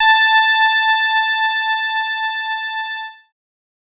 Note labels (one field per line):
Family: bass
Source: synthesizer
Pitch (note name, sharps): A5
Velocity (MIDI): 75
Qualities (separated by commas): bright, distorted